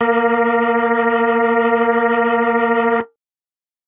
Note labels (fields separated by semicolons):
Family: organ; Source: electronic; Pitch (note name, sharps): A#3; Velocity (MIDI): 127; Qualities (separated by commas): distorted